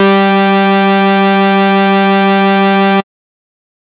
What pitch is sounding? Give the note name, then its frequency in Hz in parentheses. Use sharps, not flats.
G3 (196 Hz)